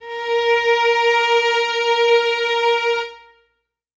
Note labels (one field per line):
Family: string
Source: acoustic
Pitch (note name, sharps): A#4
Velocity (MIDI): 50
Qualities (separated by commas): reverb